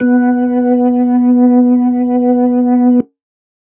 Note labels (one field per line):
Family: organ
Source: electronic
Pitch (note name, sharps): B3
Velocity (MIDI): 50